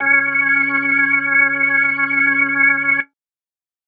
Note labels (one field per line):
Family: organ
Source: electronic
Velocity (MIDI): 25